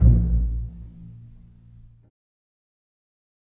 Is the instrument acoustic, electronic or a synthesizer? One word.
acoustic